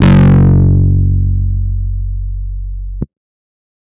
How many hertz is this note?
46.25 Hz